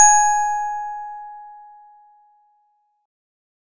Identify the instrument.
electronic organ